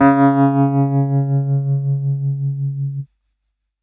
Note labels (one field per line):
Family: keyboard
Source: electronic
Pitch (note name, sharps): C#3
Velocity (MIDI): 100